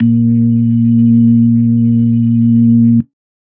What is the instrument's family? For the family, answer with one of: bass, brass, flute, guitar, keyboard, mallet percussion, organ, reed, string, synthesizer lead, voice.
organ